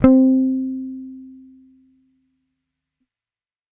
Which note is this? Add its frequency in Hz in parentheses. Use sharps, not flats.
C4 (261.6 Hz)